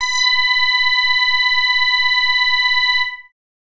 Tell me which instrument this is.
synthesizer bass